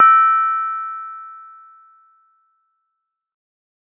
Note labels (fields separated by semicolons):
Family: mallet percussion; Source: acoustic; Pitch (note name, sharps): E6; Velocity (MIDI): 127; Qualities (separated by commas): reverb